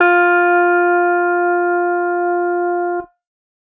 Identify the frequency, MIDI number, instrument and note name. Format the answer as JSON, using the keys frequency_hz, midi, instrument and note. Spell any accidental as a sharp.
{"frequency_hz": 349.2, "midi": 65, "instrument": "electronic guitar", "note": "F4"}